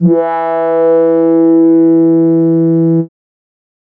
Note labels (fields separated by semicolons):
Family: keyboard; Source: synthesizer; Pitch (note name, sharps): E3; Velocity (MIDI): 75